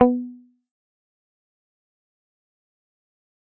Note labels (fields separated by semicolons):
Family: guitar; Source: electronic; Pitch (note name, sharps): B3; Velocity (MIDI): 25; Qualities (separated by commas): fast decay, percussive